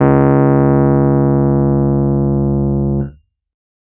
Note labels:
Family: keyboard; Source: electronic; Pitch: C#2; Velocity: 127; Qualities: distorted

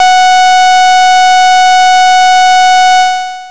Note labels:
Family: bass; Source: synthesizer; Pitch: F#5; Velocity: 50; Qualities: bright, distorted, long release

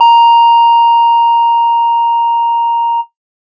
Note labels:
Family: guitar; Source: electronic; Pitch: A#5; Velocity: 25

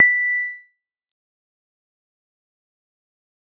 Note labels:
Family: mallet percussion; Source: electronic; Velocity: 50; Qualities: fast decay

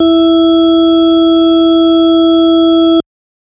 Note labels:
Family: organ; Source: electronic; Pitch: E4; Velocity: 25

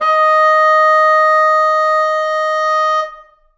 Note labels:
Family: reed; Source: acoustic; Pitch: D#5; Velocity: 127; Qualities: reverb

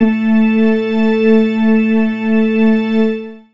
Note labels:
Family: organ; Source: electronic; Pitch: A3; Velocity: 25; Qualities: long release, reverb

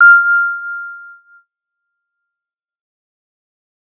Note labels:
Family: bass; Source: synthesizer; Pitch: F6; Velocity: 25; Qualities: fast decay

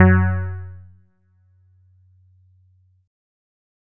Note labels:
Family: keyboard; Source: electronic; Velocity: 127

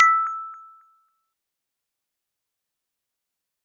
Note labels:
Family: mallet percussion; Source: acoustic; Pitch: E6; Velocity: 75; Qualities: fast decay, percussive

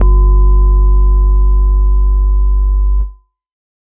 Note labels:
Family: keyboard; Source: electronic; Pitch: G1; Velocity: 100

